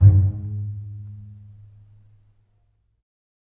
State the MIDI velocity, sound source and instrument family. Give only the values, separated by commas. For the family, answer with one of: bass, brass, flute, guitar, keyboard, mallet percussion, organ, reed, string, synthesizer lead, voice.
25, acoustic, string